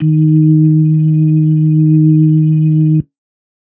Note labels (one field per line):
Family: organ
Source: electronic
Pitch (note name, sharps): D#3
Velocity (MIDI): 50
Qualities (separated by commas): dark